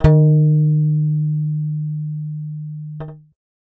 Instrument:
synthesizer bass